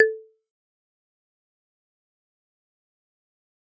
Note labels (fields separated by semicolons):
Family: mallet percussion; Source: acoustic; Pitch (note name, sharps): A4; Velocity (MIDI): 50; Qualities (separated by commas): fast decay, percussive